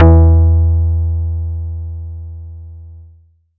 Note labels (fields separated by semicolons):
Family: guitar; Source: acoustic; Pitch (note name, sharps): E2; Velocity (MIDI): 25; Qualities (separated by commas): dark